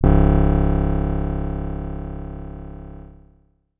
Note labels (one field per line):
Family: guitar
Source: acoustic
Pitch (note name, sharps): C#1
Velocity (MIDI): 25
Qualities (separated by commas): bright, distorted